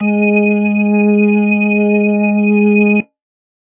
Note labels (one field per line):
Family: organ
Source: electronic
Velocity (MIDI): 75